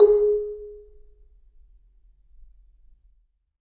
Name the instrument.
acoustic mallet percussion instrument